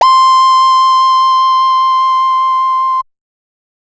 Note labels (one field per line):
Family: bass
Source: synthesizer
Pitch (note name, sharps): C6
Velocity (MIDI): 25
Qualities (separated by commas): distorted